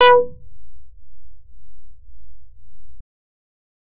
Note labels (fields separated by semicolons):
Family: bass; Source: synthesizer; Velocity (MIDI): 127; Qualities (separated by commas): distorted